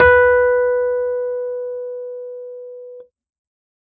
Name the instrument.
electronic keyboard